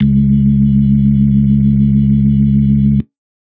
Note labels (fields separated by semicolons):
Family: organ; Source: electronic; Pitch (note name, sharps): C#2; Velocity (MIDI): 100